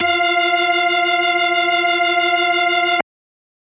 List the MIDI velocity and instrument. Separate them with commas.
75, electronic organ